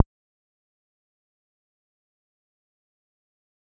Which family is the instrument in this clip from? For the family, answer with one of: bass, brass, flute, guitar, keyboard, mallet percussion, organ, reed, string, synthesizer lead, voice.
bass